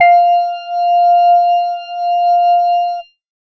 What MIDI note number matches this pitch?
77